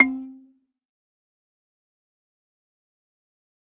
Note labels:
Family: mallet percussion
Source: acoustic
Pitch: C4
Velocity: 50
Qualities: fast decay, percussive, reverb

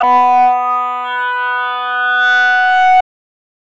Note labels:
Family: voice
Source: synthesizer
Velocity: 25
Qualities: bright, distorted

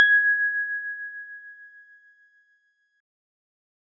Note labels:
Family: keyboard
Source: electronic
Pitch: G#6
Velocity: 100

